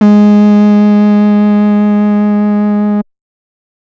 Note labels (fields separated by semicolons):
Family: bass; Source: synthesizer; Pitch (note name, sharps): G#3; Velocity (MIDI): 75; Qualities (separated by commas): distorted